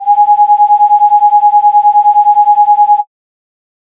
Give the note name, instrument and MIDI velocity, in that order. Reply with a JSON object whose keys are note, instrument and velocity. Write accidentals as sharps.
{"note": "G#5", "instrument": "synthesizer flute", "velocity": 127}